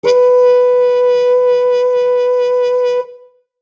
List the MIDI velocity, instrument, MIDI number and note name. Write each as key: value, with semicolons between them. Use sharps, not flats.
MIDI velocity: 25; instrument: acoustic brass instrument; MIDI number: 71; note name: B4